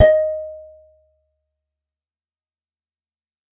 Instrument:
acoustic guitar